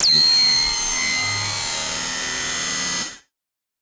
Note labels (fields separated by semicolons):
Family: synthesizer lead; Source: synthesizer; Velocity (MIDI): 50; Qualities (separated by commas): bright, distorted, multiphonic, non-linear envelope